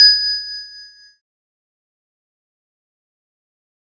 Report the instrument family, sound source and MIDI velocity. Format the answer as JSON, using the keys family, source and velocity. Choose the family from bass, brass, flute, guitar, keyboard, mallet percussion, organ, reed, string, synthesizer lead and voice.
{"family": "keyboard", "source": "electronic", "velocity": 100}